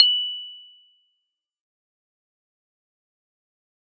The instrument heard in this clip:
electronic keyboard